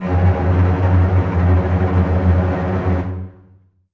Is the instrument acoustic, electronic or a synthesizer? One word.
acoustic